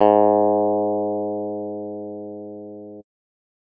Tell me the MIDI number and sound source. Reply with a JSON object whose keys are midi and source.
{"midi": 44, "source": "electronic"}